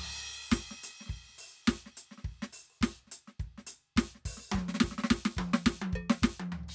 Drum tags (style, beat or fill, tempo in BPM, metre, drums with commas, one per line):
soul
beat
105 BPM
4/4
crash, closed hi-hat, open hi-hat, hi-hat pedal, percussion, snare, high tom, floor tom, kick